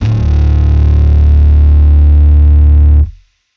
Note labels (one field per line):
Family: bass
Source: electronic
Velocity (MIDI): 75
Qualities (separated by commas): bright, distorted